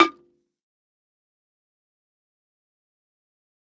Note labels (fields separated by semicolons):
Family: mallet percussion; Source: acoustic; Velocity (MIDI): 127; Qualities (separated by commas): fast decay, percussive, reverb